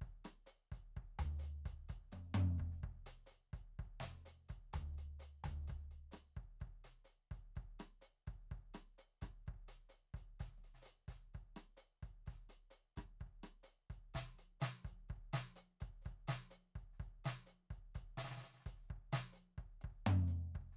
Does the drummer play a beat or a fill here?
beat